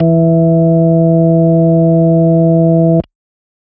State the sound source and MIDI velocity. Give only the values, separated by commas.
electronic, 25